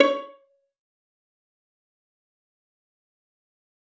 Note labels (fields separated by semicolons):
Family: string; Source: acoustic; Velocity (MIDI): 25; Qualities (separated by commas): fast decay, percussive, reverb